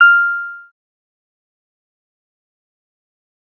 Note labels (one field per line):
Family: bass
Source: synthesizer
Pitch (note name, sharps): F6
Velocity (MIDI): 75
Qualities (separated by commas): fast decay, percussive